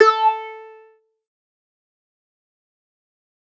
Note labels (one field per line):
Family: bass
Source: synthesizer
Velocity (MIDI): 50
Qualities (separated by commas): distorted, fast decay, percussive